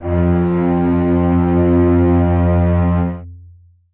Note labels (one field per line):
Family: string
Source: acoustic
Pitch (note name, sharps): F2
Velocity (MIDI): 75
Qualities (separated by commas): long release, reverb